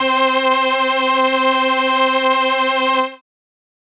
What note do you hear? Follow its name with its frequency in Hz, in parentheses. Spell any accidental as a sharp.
C4 (261.6 Hz)